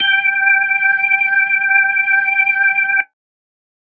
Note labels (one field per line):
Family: organ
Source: electronic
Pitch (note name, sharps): G5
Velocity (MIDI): 127